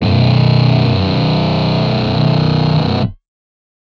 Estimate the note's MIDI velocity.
100